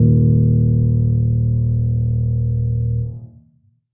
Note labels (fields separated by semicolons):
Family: keyboard; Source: acoustic; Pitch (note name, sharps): D#1; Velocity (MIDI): 25; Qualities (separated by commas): dark